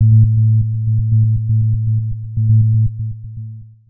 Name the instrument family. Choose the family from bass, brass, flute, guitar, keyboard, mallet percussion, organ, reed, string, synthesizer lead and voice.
synthesizer lead